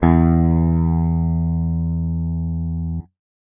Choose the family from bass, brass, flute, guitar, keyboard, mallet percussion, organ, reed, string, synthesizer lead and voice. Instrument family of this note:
guitar